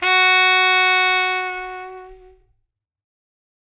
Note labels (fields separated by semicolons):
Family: brass; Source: acoustic; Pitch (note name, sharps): F#4; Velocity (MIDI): 127; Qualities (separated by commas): bright